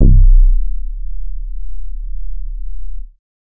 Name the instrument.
synthesizer bass